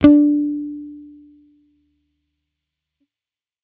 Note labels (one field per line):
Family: bass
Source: electronic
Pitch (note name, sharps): D4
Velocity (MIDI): 75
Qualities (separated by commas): fast decay